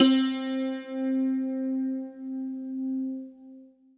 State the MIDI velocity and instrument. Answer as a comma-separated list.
75, acoustic guitar